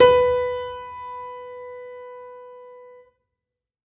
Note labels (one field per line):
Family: keyboard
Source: acoustic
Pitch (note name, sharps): B4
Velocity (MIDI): 127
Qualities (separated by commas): reverb